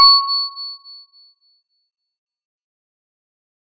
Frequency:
1109 Hz